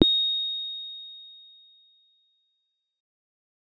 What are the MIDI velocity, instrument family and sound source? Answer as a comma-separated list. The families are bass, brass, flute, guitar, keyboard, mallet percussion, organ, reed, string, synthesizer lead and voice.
25, keyboard, electronic